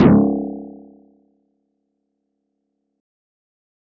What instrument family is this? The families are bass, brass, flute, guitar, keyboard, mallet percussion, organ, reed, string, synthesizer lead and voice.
guitar